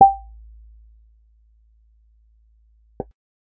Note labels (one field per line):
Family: bass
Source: synthesizer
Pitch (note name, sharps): G5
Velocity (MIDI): 50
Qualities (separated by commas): percussive